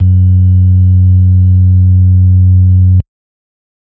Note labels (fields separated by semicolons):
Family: organ; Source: electronic; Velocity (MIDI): 75; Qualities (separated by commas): dark